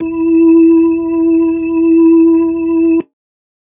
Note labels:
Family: organ; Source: electronic; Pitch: E4; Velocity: 25

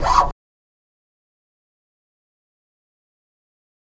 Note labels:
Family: bass; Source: electronic; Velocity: 127; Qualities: fast decay, percussive, reverb

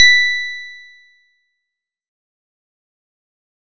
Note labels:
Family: guitar; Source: synthesizer; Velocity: 100; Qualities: bright, fast decay

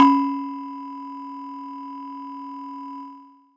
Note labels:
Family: mallet percussion; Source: acoustic; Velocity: 50; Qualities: distorted

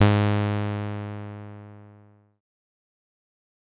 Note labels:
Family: bass; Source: synthesizer; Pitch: G#2; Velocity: 127; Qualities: bright, distorted, fast decay

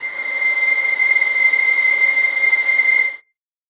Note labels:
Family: string; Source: acoustic; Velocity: 50; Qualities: reverb

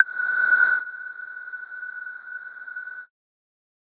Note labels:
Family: mallet percussion; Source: electronic; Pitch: F#6; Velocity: 127; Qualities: non-linear envelope

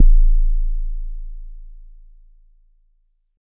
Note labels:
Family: mallet percussion; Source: acoustic; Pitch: A0; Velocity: 25

